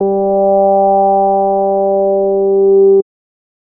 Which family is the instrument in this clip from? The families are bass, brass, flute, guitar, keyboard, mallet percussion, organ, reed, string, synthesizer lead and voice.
bass